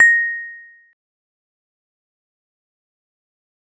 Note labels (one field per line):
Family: mallet percussion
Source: acoustic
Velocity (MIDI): 25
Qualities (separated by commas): fast decay, percussive